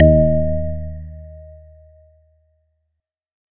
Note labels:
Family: organ; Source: electronic; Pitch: D#2; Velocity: 100

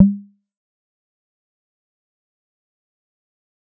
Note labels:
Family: bass; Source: synthesizer; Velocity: 75; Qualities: fast decay, percussive

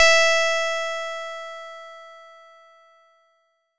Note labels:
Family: bass; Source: synthesizer; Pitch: E5; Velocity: 100; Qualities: bright, distorted

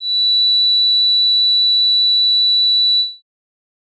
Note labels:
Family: organ; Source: electronic; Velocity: 127; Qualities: bright

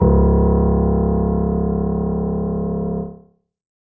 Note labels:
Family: keyboard; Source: acoustic; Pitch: C#1; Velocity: 50; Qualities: reverb

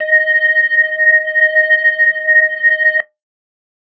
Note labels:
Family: organ; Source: electronic; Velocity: 25; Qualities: distorted

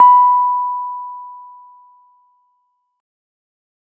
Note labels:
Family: keyboard; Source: electronic; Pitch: B5; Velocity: 127

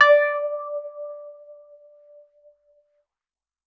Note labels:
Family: keyboard; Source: electronic; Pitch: D5; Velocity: 127; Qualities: non-linear envelope

